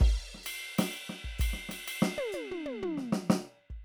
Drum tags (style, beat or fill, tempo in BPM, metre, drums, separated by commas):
jazz, beat, 125 BPM, 4/4, crash, ride, hi-hat pedal, snare, high tom, floor tom, kick